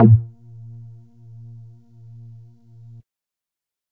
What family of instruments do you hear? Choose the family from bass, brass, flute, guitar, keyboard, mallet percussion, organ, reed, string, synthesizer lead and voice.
bass